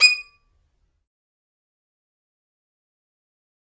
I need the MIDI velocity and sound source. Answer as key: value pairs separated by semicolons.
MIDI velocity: 100; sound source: acoustic